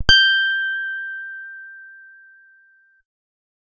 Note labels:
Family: guitar; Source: electronic; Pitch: G6; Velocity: 127

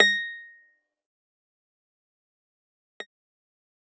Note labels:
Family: guitar; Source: electronic; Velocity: 50; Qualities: fast decay, percussive

